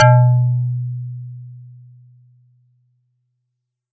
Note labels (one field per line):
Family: mallet percussion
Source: acoustic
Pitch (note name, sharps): B2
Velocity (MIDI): 100